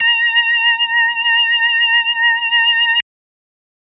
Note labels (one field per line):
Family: organ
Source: electronic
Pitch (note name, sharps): A#5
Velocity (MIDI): 50